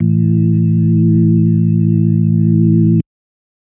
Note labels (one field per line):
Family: organ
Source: electronic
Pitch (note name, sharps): A1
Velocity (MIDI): 100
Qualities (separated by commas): dark